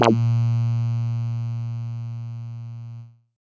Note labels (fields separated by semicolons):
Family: bass; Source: synthesizer; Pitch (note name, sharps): A#2; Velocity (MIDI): 50; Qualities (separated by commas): distorted